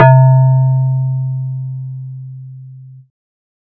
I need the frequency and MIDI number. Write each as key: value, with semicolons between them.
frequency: 130.8 Hz; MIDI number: 48